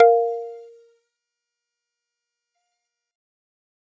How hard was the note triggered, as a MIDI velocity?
75